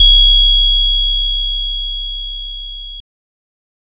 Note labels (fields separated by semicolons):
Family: guitar; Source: synthesizer; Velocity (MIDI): 25; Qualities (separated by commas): bright, distorted